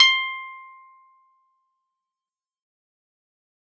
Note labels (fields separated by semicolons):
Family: guitar; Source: acoustic; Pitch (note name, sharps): C6; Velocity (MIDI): 100; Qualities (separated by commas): bright, fast decay, percussive